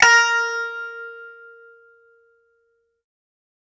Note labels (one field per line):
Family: guitar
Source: acoustic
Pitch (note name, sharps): A#4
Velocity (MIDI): 127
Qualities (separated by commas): reverb